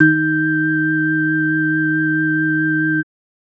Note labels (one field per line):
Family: organ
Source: electronic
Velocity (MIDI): 100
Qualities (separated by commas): multiphonic